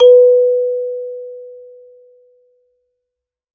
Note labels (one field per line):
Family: mallet percussion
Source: acoustic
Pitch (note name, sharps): B4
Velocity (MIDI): 127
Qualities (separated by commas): reverb